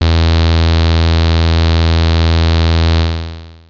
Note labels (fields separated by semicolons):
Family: bass; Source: synthesizer; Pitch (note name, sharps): E2; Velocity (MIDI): 50; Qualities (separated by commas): bright, distorted, long release